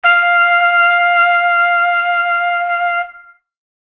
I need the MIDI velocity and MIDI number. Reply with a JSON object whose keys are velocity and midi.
{"velocity": 25, "midi": 77}